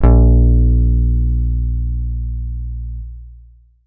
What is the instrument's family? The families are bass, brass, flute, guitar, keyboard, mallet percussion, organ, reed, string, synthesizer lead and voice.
guitar